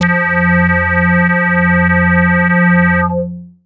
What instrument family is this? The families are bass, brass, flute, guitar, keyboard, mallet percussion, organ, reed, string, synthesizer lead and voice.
bass